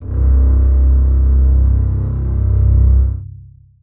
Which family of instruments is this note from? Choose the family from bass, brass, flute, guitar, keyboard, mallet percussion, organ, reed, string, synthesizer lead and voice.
string